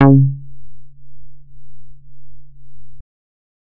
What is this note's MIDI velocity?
100